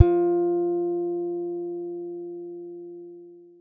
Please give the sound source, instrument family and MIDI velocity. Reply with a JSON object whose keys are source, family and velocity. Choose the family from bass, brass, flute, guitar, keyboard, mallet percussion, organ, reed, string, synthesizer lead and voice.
{"source": "acoustic", "family": "guitar", "velocity": 50}